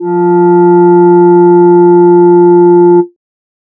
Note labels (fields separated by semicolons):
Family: voice; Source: synthesizer; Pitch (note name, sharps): F3; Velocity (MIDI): 75